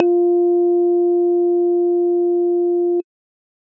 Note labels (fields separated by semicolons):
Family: organ; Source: electronic; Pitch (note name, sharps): F4; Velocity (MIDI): 25